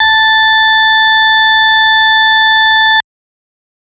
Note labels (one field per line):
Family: organ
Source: electronic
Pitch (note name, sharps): A5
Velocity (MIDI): 100